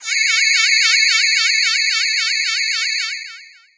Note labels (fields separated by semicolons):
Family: voice; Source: synthesizer; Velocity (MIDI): 75; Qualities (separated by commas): distorted, long release